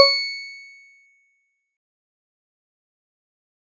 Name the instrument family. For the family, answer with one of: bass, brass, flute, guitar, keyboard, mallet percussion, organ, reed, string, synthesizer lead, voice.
mallet percussion